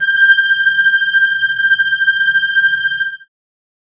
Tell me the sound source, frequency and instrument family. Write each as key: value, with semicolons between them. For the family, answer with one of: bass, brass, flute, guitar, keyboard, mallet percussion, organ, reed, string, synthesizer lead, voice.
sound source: synthesizer; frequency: 1568 Hz; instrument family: keyboard